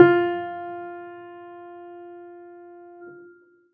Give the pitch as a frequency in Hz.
349.2 Hz